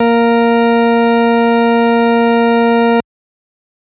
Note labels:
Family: organ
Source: electronic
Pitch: A#3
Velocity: 50

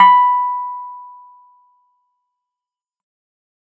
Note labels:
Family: keyboard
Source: electronic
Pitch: B5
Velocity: 100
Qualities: fast decay

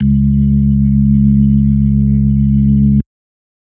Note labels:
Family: organ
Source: electronic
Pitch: C#2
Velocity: 75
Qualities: dark

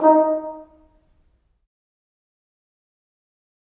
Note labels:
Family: brass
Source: acoustic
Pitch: D#4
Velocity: 50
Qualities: fast decay, percussive, reverb

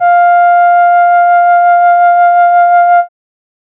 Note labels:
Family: keyboard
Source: synthesizer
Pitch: F5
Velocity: 50

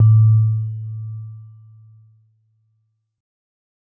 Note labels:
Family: keyboard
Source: electronic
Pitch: A2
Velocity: 25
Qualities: dark

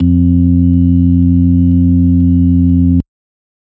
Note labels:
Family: organ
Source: electronic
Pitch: F2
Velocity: 127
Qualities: dark

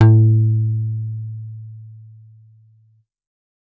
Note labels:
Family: bass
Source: synthesizer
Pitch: A2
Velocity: 50

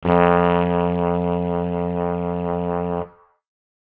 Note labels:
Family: brass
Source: acoustic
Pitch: F2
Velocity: 50

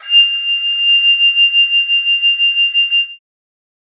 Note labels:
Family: flute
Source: acoustic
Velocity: 50

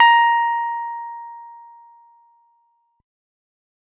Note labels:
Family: guitar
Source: electronic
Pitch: A#5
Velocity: 100

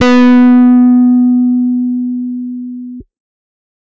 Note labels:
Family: guitar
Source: electronic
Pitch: B3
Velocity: 25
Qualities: bright, distorted

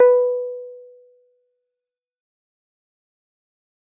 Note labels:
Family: keyboard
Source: electronic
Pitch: B4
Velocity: 25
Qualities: fast decay

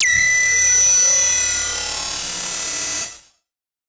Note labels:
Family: synthesizer lead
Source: synthesizer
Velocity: 75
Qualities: multiphonic, non-linear envelope

